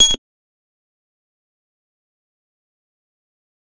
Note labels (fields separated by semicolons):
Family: bass; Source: synthesizer; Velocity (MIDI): 100; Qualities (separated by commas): bright, distorted, fast decay, percussive